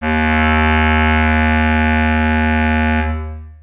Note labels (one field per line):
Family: reed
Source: acoustic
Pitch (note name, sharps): D#2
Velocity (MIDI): 100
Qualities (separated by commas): long release, reverb